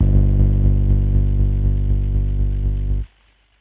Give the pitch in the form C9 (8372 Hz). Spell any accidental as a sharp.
G1 (49 Hz)